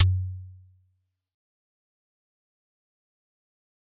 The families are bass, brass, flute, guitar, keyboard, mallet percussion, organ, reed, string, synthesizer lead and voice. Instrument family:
mallet percussion